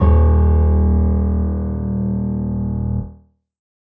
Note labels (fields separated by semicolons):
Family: keyboard; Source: electronic; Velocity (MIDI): 50; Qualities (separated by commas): reverb